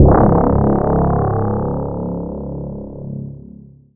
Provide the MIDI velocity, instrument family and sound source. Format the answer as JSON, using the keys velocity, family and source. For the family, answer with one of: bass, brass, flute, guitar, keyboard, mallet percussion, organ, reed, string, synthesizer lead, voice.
{"velocity": 25, "family": "mallet percussion", "source": "electronic"}